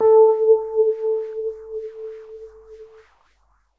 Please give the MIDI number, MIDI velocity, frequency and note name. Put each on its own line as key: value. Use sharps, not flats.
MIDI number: 69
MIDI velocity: 25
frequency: 440 Hz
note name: A4